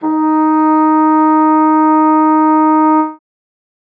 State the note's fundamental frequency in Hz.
311.1 Hz